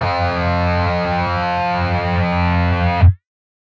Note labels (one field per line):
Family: guitar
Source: electronic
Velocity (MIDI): 25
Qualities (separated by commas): bright, distorted